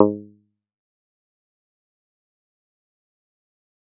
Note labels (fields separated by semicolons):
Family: guitar; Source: electronic; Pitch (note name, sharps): G#2; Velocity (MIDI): 75; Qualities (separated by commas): fast decay, percussive